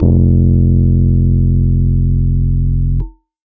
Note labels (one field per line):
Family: keyboard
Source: electronic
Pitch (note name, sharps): F1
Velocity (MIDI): 25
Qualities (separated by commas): distorted